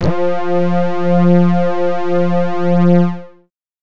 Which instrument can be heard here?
synthesizer bass